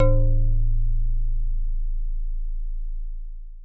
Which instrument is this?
acoustic mallet percussion instrument